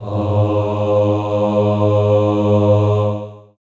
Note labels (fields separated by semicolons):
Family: voice; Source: acoustic; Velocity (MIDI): 25; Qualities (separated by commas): long release, reverb